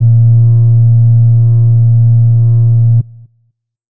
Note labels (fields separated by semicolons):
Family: flute; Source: acoustic; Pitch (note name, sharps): A#2; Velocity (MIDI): 75; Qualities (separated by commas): dark